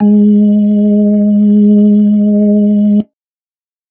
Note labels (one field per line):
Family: organ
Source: electronic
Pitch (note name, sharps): G#3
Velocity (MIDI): 75